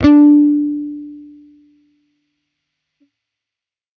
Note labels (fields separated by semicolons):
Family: bass; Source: electronic; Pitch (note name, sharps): D4; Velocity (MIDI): 100; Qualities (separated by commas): distorted